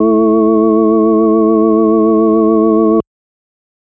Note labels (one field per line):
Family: organ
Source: electronic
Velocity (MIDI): 100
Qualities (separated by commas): multiphonic